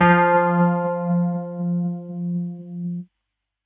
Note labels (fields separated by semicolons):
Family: keyboard; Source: electronic; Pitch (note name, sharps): F3; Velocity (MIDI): 100